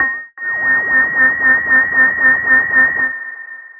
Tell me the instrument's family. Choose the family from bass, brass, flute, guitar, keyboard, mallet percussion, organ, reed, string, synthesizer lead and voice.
bass